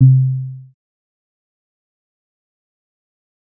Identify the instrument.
synthesizer bass